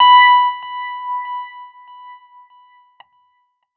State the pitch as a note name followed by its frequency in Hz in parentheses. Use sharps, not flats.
B5 (987.8 Hz)